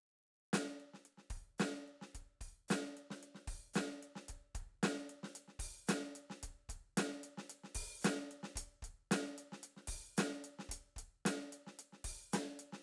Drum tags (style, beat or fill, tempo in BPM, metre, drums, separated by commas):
funk, beat, 112 BPM, 4/4, closed hi-hat, open hi-hat, hi-hat pedal, snare, kick